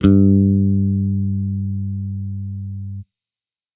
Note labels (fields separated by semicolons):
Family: bass; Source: electronic; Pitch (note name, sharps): G2; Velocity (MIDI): 75